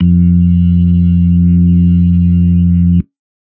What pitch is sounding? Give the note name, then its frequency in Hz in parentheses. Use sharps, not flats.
F2 (87.31 Hz)